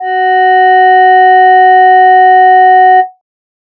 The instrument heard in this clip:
synthesizer voice